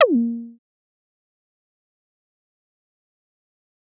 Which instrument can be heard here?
synthesizer bass